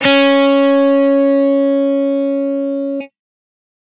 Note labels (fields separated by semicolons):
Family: guitar; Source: electronic; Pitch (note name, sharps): C#4; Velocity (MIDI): 50; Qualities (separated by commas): bright, distorted